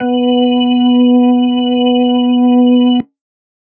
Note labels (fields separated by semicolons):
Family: organ; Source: electronic; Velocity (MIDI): 100; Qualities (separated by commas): dark